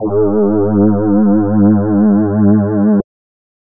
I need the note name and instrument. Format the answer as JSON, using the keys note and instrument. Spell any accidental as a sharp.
{"note": "G#2", "instrument": "synthesizer voice"}